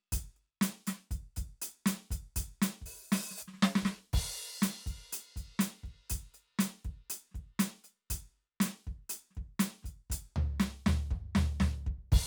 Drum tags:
rock
beat
120 BPM
4/4
crash, closed hi-hat, open hi-hat, hi-hat pedal, snare, mid tom, floor tom, kick

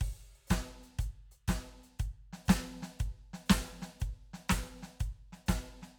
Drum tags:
rock
beat
120 BPM
4/4
closed hi-hat, open hi-hat, hi-hat pedal, snare, kick

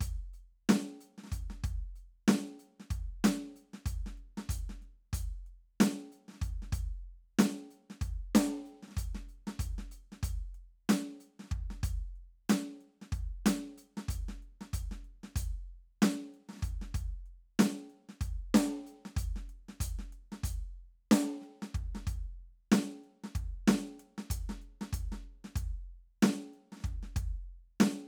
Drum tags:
hip-hop
beat
94 BPM
4/4
ride, closed hi-hat, snare, kick

